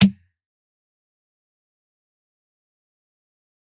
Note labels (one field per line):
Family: guitar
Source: electronic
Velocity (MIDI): 25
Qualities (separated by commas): distorted, fast decay, percussive